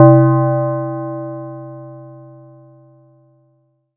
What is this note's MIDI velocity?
25